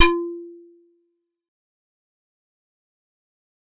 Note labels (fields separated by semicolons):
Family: keyboard; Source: acoustic; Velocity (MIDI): 75; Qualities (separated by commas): fast decay, percussive